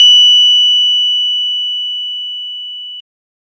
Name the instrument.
electronic organ